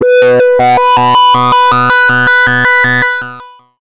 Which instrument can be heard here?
synthesizer bass